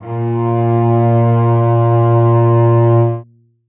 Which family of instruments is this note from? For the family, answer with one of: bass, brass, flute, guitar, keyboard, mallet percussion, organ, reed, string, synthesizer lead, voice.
string